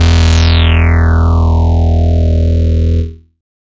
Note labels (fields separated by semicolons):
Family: bass; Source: synthesizer; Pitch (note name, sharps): E1; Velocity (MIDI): 100; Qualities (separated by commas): bright, distorted, non-linear envelope